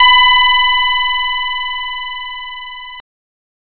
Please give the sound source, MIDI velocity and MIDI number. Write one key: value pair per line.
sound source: synthesizer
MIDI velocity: 100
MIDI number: 83